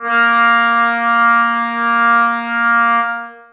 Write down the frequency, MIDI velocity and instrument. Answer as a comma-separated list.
233.1 Hz, 75, acoustic brass instrument